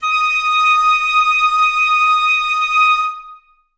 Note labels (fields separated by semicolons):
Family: flute; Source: acoustic; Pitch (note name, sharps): D#6; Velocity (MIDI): 127; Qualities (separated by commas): reverb